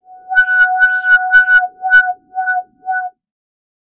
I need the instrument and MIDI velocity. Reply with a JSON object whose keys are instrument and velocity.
{"instrument": "synthesizer bass", "velocity": 25}